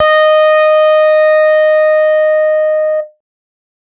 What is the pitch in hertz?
622.3 Hz